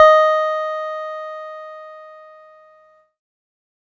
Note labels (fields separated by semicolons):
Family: keyboard; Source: electronic; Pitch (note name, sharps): D#5; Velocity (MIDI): 127; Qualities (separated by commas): distorted